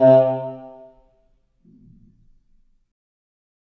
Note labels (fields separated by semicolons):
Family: reed; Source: acoustic; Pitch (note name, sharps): C3; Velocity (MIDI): 75; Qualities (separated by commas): percussive, reverb